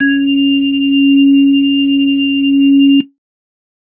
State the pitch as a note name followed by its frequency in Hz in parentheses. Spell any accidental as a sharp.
C#4 (277.2 Hz)